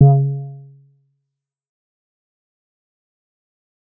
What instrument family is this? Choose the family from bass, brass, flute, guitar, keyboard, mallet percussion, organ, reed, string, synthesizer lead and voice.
bass